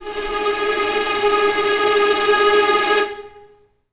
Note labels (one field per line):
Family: string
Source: acoustic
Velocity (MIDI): 25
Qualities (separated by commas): long release, non-linear envelope, reverb